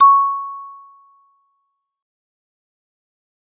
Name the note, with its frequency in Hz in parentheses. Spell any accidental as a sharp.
C#6 (1109 Hz)